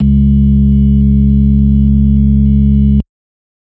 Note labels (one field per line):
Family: organ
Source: electronic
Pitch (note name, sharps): C#2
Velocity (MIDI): 50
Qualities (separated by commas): dark